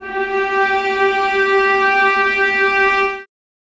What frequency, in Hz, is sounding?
392 Hz